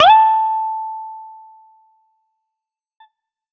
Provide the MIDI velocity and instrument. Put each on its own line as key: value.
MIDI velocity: 127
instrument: electronic guitar